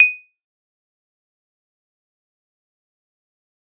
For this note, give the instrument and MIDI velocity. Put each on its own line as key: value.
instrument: acoustic mallet percussion instrument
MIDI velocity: 25